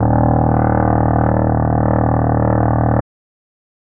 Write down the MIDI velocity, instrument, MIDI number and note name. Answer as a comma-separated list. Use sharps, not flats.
127, electronic reed instrument, 27, D#1